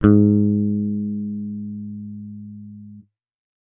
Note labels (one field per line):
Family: bass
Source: electronic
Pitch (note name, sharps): G#2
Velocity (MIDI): 127